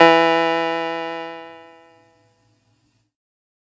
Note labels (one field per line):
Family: keyboard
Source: electronic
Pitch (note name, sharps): E3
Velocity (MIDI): 127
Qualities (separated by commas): bright, distorted